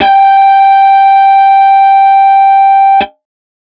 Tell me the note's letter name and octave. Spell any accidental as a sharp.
G5